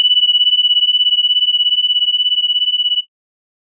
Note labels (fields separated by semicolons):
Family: organ; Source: electronic; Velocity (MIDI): 50; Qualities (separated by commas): bright